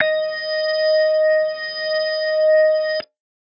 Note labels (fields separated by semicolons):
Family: organ; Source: electronic; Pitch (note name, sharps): D#5; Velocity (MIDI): 25